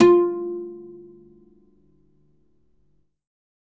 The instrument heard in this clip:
acoustic guitar